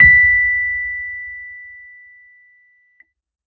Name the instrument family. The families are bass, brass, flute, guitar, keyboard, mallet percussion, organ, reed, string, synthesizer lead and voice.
keyboard